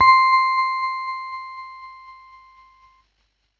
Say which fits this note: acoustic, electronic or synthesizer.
electronic